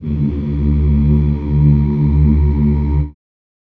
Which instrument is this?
acoustic voice